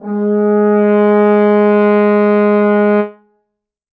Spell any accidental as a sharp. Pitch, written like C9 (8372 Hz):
G#3 (207.7 Hz)